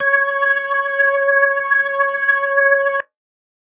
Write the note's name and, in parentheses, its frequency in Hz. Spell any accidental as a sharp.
C#5 (554.4 Hz)